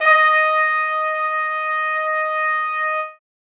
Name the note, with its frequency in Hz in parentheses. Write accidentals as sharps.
D#5 (622.3 Hz)